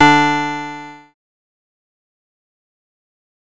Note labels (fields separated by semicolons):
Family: bass; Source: synthesizer; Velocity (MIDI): 100; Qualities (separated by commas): bright, distorted, fast decay